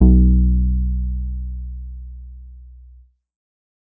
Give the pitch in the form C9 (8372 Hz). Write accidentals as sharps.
B1 (61.74 Hz)